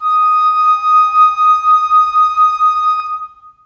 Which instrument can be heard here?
acoustic flute